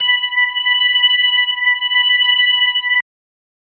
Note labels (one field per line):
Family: organ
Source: electronic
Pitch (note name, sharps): B5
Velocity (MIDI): 50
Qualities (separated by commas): distorted